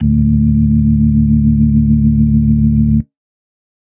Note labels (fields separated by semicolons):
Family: organ; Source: electronic; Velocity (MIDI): 75